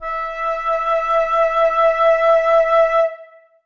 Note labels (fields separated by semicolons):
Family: flute; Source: acoustic; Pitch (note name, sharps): E5; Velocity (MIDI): 100; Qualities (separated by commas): reverb